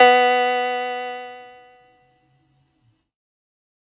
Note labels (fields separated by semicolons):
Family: keyboard; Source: electronic; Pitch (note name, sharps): B3; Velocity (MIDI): 25; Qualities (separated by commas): distorted